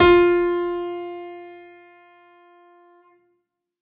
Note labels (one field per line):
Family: keyboard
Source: acoustic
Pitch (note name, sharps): F4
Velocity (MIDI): 127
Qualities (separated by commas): reverb